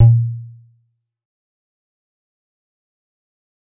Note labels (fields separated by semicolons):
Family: guitar; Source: electronic; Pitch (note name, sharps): A#2; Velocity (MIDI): 25; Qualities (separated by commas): dark, fast decay, percussive, reverb